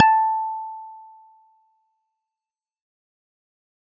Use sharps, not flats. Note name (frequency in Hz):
A5 (880 Hz)